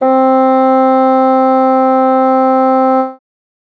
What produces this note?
acoustic reed instrument